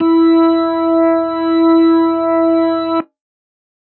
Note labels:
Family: organ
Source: electronic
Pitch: E4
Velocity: 127

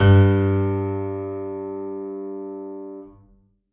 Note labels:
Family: keyboard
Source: acoustic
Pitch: G2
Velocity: 127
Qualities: reverb

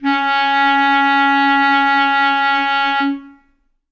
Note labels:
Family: reed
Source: acoustic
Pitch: C#4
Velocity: 75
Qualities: reverb

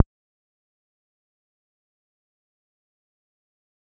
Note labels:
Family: bass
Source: synthesizer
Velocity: 75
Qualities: fast decay, percussive

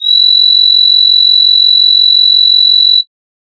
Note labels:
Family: flute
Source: synthesizer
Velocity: 127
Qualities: bright

